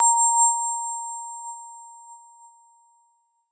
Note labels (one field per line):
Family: keyboard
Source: electronic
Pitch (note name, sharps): A#5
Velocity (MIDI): 75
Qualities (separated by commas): bright